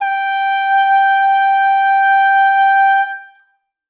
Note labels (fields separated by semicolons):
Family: reed; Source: acoustic; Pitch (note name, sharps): G5; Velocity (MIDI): 127; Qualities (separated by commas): reverb